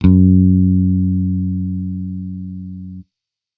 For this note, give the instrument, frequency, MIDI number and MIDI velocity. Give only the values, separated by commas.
electronic bass, 92.5 Hz, 42, 50